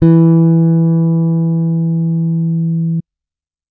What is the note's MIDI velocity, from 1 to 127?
75